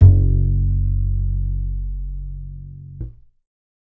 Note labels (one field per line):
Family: bass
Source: acoustic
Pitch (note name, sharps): F#1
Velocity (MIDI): 75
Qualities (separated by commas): dark